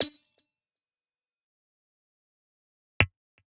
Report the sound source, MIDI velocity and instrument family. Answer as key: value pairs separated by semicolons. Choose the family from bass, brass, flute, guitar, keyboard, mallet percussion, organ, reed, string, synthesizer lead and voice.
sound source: electronic; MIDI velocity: 75; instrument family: guitar